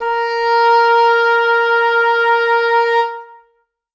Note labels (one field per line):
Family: reed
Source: acoustic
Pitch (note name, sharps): A#4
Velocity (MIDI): 127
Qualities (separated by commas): reverb